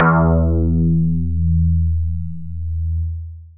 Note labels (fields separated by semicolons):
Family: synthesizer lead; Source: synthesizer; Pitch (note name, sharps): E2; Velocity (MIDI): 50; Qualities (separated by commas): long release